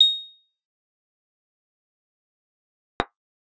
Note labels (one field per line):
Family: guitar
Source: electronic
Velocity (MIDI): 127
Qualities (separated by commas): bright, fast decay, percussive